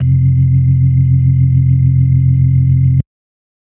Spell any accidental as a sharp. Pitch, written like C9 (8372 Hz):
F1 (43.65 Hz)